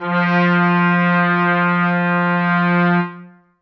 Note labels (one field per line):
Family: brass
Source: acoustic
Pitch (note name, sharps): F3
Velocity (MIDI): 100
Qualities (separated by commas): reverb